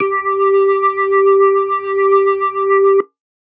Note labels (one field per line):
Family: organ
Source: electronic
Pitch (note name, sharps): G4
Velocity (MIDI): 100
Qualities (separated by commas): distorted